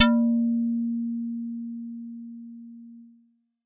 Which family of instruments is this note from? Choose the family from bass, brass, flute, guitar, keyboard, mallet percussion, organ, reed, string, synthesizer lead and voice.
bass